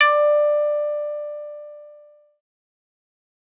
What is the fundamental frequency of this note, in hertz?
587.3 Hz